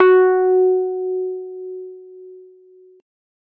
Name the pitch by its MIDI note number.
66